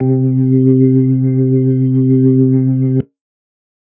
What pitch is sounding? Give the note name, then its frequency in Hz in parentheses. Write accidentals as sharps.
C3 (130.8 Hz)